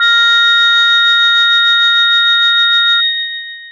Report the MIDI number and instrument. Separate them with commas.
70, electronic mallet percussion instrument